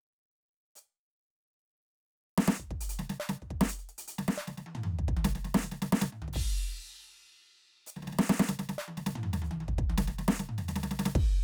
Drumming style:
hip-hop